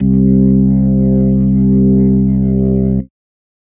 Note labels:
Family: organ; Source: electronic; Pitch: C2; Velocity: 50; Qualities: distorted

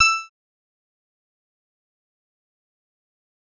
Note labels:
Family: bass; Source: synthesizer; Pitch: E6; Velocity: 127; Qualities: bright, distorted, fast decay, percussive

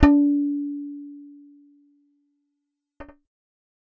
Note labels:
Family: bass; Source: synthesizer; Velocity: 50; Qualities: dark, fast decay

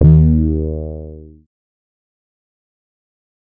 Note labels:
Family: bass; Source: synthesizer; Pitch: D#2; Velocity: 50; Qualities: distorted, fast decay

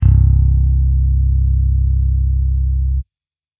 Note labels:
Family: bass; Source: electronic; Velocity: 75

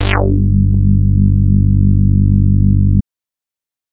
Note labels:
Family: bass; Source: synthesizer; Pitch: G1; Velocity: 50; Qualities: distorted

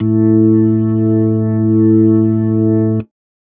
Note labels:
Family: organ; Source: electronic; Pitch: A2; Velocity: 75

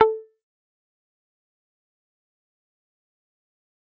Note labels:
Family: guitar; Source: electronic; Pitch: A4; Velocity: 127; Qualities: fast decay, percussive

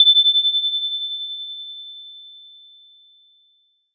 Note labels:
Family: mallet percussion; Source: acoustic; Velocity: 100; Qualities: bright, multiphonic

